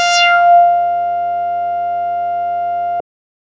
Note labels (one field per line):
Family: bass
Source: synthesizer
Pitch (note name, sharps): F5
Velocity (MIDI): 127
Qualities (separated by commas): distorted